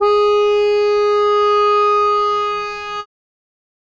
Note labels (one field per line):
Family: reed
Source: acoustic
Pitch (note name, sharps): G#4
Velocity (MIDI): 50